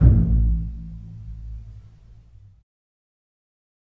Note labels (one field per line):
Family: string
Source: acoustic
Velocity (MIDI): 50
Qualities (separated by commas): dark, reverb